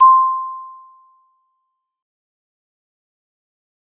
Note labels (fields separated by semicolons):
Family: mallet percussion; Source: acoustic; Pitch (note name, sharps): C6; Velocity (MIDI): 75; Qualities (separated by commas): fast decay